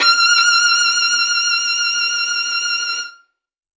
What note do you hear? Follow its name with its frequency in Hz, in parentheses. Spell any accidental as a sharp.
F6 (1397 Hz)